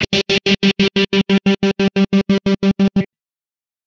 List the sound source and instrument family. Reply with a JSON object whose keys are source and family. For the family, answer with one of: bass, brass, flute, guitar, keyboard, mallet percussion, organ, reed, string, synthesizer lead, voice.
{"source": "electronic", "family": "guitar"}